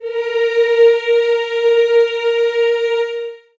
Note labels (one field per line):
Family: voice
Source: acoustic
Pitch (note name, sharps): A#4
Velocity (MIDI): 127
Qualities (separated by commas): reverb